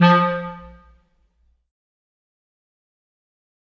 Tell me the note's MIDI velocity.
75